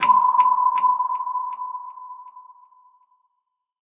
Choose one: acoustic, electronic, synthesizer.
synthesizer